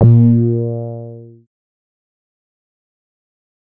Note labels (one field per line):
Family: bass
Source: synthesizer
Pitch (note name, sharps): A#2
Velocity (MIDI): 75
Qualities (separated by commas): distorted, fast decay